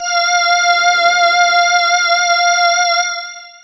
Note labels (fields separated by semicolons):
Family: voice; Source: synthesizer; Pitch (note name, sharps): F5; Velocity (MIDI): 25; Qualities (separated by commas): bright, distorted, long release